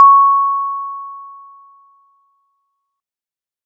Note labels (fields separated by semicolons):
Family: mallet percussion; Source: acoustic; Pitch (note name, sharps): C#6; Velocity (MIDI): 50